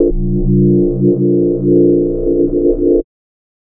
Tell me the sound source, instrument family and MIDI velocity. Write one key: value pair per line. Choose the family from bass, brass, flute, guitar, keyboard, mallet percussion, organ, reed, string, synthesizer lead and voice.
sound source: synthesizer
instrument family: mallet percussion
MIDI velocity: 75